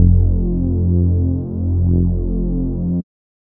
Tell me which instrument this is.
synthesizer bass